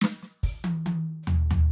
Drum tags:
half-time rock
fill
140 BPM
4/4
open hi-hat, hi-hat pedal, snare, high tom, floor tom, kick

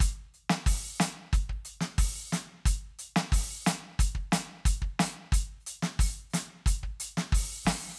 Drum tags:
Afrobeat
beat
90 BPM
4/4
crash, closed hi-hat, open hi-hat, hi-hat pedal, snare, kick

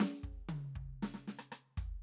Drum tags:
samba
fill
116 BPM
4/4
closed hi-hat, snare, cross-stick, high tom, kick

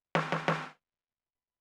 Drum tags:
rock
beat
120 BPM
4/4
snare

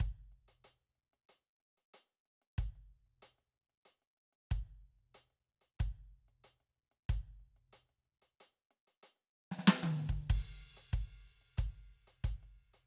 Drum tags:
rock
beat
93 BPM
4/4
crash, closed hi-hat, hi-hat pedal, snare, high tom, mid tom, kick

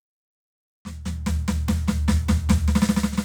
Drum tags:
rock
fill
145 BPM
4/4
snare, floor tom

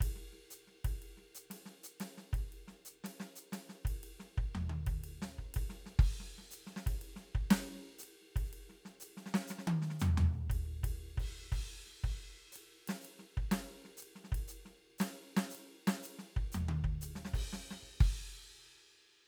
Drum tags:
jazz
beat
120 BPM
3/4
crash, ride, hi-hat pedal, snare, high tom, floor tom, kick

